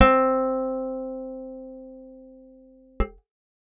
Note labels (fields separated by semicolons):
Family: guitar; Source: acoustic; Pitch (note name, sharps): C4; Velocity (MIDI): 75